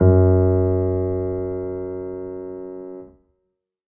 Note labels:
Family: keyboard; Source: acoustic; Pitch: F#2; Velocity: 25; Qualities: reverb

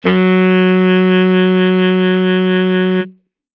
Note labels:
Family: reed; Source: acoustic; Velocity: 50

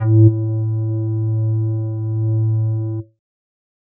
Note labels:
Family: flute; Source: synthesizer; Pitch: A2; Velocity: 25

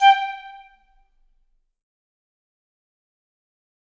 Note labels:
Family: flute; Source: acoustic; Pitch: G5; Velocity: 100; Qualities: fast decay, percussive, reverb

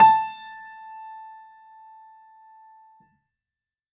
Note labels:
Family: keyboard; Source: acoustic; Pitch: A5; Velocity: 127; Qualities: percussive

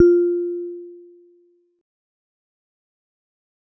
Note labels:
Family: mallet percussion; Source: acoustic; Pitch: F4; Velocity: 50; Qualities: fast decay

